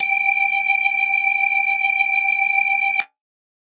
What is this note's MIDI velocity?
50